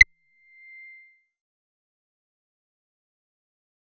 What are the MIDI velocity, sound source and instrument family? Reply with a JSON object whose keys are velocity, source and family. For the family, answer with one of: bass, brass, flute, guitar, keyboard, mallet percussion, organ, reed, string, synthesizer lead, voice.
{"velocity": 127, "source": "synthesizer", "family": "bass"}